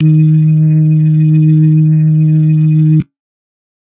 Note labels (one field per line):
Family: organ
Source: electronic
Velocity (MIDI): 100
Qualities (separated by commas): dark